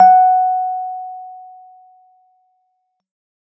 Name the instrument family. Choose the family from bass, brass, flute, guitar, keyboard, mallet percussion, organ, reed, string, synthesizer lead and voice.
keyboard